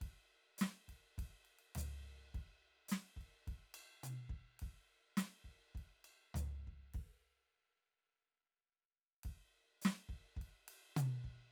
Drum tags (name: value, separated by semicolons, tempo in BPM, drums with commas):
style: Motown; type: beat; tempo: 104 BPM; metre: 4/4; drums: crash, ride, ride bell, hi-hat pedal, snare, high tom, floor tom, kick